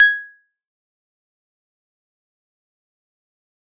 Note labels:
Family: keyboard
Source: electronic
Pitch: G#6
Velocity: 127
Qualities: fast decay, percussive

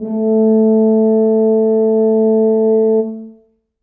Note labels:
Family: brass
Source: acoustic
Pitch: A3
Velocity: 100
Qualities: dark, reverb

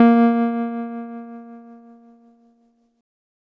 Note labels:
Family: keyboard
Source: electronic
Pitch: A#3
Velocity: 75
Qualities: distorted

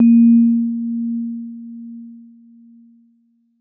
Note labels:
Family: keyboard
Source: electronic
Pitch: A#3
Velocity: 50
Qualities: dark

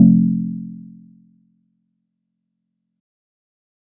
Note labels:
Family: guitar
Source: synthesizer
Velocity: 25

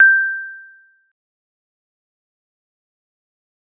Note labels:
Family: mallet percussion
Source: acoustic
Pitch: G6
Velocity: 25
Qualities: fast decay, percussive

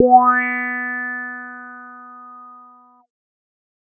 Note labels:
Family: bass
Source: synthesizer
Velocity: 75

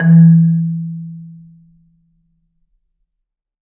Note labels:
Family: mallet percussion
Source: acoustic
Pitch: E3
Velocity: 75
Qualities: dark, reverb

